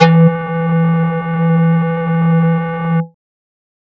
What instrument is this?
synthesizer flute